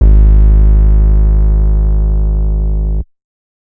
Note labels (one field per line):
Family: bass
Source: synthesizer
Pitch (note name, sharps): G#1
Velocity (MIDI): 50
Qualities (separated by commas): distorted